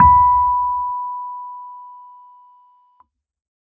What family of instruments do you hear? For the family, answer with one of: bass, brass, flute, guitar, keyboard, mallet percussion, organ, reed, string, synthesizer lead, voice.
keyboard